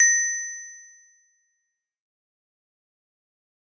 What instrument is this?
acoustic mallet percussion instrument